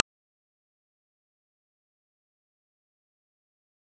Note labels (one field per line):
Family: guitar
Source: electronic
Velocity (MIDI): 127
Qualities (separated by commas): fast decay, percussive